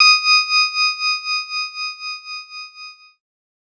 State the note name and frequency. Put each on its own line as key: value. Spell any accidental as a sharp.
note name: D#6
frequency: 1245 Hz